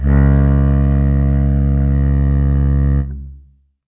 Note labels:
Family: reed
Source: acoustic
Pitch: C#2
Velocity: 50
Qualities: long release, reverb

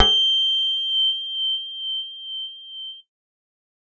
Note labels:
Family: bass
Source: synthesizer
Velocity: 75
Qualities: bright, reverb

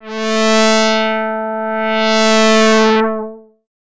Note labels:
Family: bass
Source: synthesizer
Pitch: A3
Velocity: 127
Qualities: distorted, long release, tempo-synced

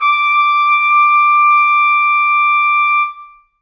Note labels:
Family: brass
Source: acoustic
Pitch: D6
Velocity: 75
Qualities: reverb

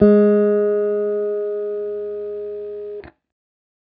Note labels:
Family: guitar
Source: electronic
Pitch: G#3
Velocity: 25

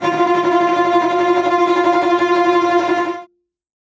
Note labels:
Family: string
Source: acoustic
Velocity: 127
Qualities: bright, non-linear envelope, reverb

